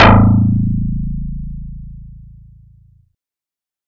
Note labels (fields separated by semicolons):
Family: bass; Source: synthesizer; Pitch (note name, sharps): A0; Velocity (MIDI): 75